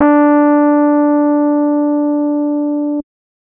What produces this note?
electronic keyboard